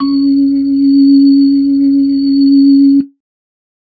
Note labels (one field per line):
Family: organ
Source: electronic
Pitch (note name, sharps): C#4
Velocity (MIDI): 127